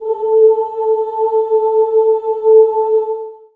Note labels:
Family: voice; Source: acoustic; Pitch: A4; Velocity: 50; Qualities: long release, reverb

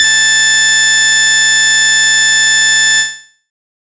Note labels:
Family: bass; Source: synthesizer; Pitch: A6; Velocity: 75; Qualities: bright, distorted

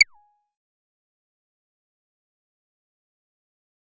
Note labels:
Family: bass; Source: synthesizer; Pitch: G#5; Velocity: 75; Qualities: fast decay, percussive

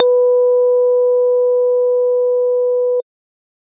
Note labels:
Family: organ; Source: electronic; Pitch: B4; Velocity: 25

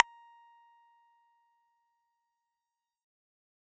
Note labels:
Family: bass; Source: synthesizer; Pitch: A#5; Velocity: 75; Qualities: fast decay, percussive

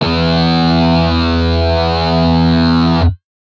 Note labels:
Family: guitar; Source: synthesizer; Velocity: 100

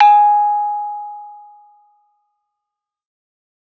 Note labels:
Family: mallet percussion; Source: acoustic; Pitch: G#5; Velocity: 127; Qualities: fast decay

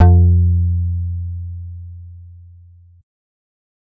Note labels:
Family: bass; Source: synthesizer; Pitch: F2; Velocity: 127

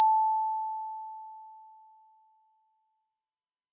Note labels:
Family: mallet percussion; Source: acoustic; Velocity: 75; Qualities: bright

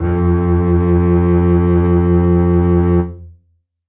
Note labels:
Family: string; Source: acoustic; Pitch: F2; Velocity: 100; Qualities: reverb

